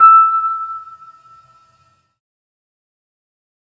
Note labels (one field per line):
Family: keyboard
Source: electronic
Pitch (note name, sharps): E6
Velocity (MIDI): 50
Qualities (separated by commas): fast decay